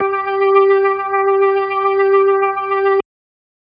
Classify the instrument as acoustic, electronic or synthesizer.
electronic